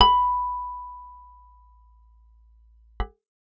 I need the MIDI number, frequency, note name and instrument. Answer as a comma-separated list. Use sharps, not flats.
83, 987.8 Hz, B5, acoustic guitar